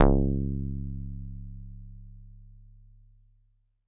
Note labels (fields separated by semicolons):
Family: mallet percussion; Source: acoustic; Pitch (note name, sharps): C#1; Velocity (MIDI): 127